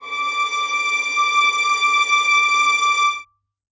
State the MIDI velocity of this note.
25